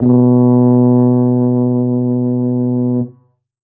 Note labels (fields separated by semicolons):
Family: brass; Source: acoustic; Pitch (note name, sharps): B2; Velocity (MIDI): 50; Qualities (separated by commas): dark